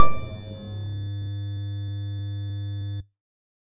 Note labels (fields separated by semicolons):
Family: bass; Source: synthesizer; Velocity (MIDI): 50; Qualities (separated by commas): distorted